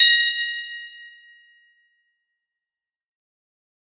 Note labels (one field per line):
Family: guitar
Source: acoustic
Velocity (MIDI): 75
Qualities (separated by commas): bright, fast decay